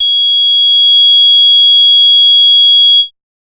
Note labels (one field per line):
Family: bass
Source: synthesizer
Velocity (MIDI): 50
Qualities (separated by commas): multiphonic